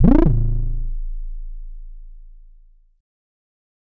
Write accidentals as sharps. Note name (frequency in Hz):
A0 (27.5 Hz)